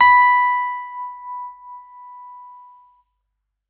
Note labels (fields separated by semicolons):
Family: keyboard; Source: electronic; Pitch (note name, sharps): B5; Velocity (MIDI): 100